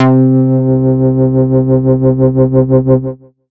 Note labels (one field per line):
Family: bass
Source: synthesizer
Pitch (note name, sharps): C3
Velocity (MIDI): 50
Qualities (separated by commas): distorted